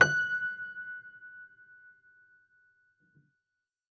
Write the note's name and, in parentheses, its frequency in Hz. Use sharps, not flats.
F#6 (1480 Hz)